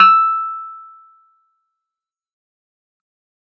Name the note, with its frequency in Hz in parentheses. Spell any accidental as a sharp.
E6 (1319 Hz)